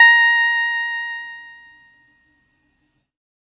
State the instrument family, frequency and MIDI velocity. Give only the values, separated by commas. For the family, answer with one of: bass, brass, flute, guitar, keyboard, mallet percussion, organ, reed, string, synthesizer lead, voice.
keyboard, 932.3 Hz, 75